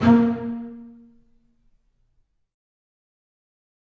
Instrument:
acoustic string instrument